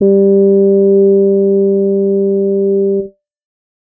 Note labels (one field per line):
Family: guitar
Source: electronic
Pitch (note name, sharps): G3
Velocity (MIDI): 25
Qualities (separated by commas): reverb